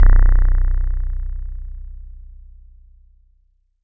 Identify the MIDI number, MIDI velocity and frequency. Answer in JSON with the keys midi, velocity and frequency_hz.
{"midi": 23, "velocity": 127, "frequency_hz": 30.87}